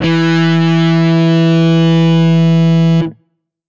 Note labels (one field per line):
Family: guitar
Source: electronic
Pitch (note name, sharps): E3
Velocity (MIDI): 75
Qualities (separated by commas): bright, distorted